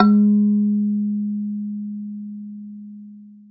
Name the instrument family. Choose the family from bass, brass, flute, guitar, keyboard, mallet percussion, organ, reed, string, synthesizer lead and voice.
mallet percussion